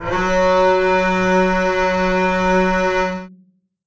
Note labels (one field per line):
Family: string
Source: acoustic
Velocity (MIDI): 127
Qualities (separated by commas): reverb